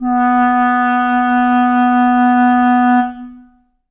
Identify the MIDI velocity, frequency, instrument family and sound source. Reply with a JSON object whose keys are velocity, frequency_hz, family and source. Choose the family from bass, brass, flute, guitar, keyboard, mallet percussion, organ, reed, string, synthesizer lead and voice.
{"velocity": 50, "frequency_hz": 246.9, "family": "reed", "source": "acoustic"}